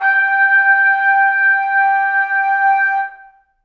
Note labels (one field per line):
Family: brass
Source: acoustic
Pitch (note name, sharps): G5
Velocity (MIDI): 50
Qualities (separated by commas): reverb